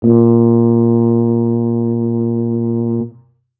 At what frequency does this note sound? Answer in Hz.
116.5 Hz